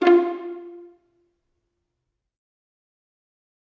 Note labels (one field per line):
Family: string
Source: acoustic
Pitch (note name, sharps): F4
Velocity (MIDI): 127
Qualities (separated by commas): dark, fast decay, reverb